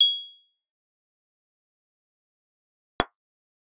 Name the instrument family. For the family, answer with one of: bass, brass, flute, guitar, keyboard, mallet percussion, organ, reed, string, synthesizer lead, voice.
guitar